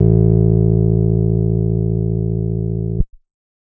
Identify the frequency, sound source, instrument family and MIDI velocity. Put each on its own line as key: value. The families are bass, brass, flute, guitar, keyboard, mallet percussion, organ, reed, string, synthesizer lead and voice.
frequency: 55 Hz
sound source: electronic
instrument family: keyboard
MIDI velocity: 75